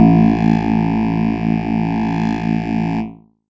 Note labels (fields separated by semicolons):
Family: keyboard; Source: electronic; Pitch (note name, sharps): A1; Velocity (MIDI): 127; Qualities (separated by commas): bright, distorted, multiphonic